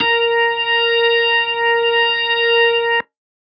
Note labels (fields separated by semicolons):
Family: organ; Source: electronic; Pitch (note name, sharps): A#4; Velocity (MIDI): 75